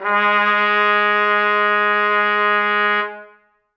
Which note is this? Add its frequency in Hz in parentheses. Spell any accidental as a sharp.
G#3 (207.7 Hz)